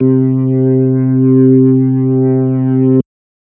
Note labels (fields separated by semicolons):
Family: organ; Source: electronic; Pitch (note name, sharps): C3; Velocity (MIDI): 100; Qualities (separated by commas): distorted